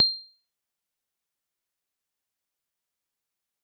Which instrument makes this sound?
acoustic mallet percussion instrument